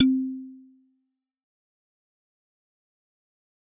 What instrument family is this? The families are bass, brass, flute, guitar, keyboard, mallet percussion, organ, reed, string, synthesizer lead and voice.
mallet percussion